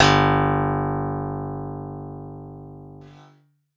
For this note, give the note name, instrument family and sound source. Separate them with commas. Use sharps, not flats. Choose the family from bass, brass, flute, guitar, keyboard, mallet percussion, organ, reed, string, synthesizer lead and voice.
G1, guitar, synthesizer